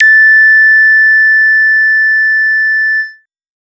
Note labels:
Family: bass; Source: synthesizer; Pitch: A6; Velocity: 50; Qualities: bright, distorted

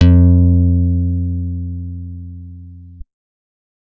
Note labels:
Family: guitar; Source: acoustic; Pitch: F2; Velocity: 75

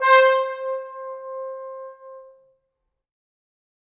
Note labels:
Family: brass; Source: acoustic; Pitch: C5; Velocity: 50; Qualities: bright, reverb

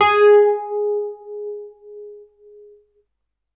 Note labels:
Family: keyboard; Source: electronic; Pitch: G#4; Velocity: 127

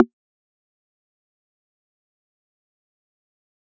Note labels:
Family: mallet percussion; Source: acoustic; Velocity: 50; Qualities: fast decay, percussive

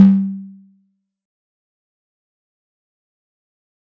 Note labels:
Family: mallet percussion; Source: acoustic; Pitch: G3; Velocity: 75; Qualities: fast decay, percussive

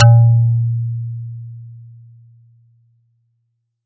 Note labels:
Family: mallet percussion; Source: acoustic; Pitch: A#2; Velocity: 50

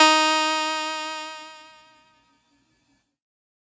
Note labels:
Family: keyboard; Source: synthesizer; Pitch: D#4; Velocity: 75; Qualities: bright

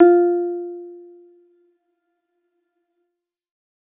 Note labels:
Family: keyboard; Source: electronic; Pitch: F4; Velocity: 100

